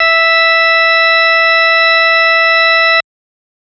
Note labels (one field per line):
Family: organ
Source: electronic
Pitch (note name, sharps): E5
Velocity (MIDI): 127